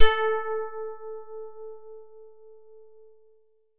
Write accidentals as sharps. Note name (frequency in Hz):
A4 (440 Hz)